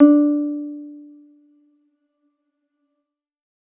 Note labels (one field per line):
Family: keyboard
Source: electronic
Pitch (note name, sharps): D4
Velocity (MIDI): 100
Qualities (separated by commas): dark